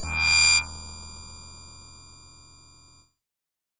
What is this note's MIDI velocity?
50